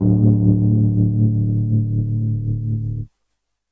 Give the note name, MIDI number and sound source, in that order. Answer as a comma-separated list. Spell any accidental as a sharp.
D1, 26, electronic